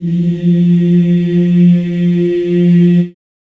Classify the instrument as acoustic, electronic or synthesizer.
acoustic